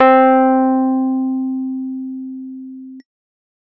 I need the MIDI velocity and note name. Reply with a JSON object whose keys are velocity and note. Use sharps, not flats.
{"velocity": 100, "note": "C4"}